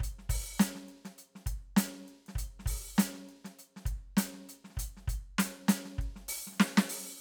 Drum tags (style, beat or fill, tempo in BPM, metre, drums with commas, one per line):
funk
beat
100 BPM
4/4
closed hi-hat, open hi-hat, hi-hat pedal, snare, kick